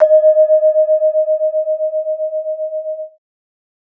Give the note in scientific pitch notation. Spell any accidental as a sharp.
D#5